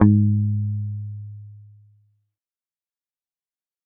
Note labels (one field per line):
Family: guitar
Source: electronic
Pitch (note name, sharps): G#2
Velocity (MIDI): 100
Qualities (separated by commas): fast decay